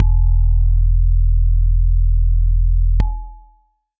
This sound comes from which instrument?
electronic keyboard